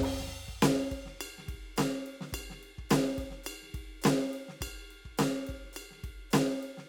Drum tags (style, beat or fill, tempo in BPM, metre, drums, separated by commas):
rock, beat, 105 BPM, 4/4, crash, ride, ride bell, hi-hat pedal, snare, kick